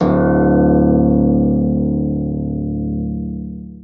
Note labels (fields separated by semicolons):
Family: string; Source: acoustic; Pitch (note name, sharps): D1; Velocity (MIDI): 100; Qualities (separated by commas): long release, reverb